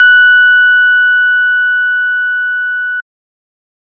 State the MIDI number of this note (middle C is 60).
90